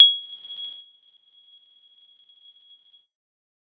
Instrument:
electronic mallet percussion instrument